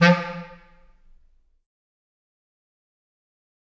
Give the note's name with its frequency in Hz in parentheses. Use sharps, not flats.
F3 (174.6 Hz)